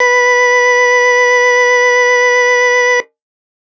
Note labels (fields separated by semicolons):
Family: organ; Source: electronic; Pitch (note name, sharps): B4; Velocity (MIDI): 75